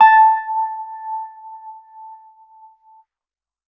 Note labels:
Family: keyboard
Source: electronic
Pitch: A5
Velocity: 127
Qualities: non-linear envelope

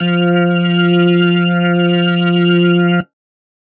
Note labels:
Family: keyboard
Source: electronic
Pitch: F3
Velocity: 50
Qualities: distorted

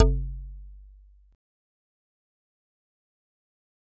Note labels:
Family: mallet percussion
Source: acoustic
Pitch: G1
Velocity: 75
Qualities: fast decay, percussive

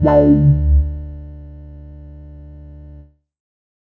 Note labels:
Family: bass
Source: synthesizer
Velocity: 25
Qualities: distorted, non-linear envelope

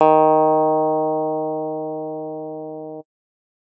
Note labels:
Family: guitar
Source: electronic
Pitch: D#3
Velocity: 75

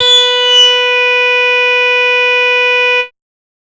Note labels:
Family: bass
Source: synthesizer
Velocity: 50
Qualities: bright, distorted, multiphonic

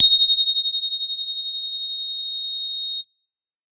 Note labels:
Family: bass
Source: synthesizer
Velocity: 127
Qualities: bright

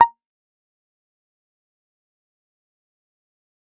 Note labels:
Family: guitar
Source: electronic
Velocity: 25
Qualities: fast decay, percussive

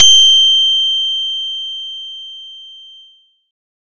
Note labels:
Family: guitar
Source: acoustic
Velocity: 100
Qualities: bright

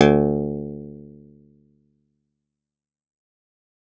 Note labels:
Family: guitar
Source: acoustic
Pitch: D2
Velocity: 100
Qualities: fast decay, reverb

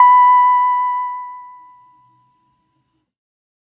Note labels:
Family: keyboard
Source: electronic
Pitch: B5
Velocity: 75

